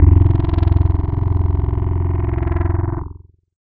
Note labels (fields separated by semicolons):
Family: keyboard; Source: electronic; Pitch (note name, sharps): F0; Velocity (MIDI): 75; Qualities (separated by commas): distorted, multiphonic